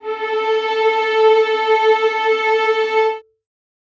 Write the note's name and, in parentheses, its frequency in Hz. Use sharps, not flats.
A4 (440 Hz)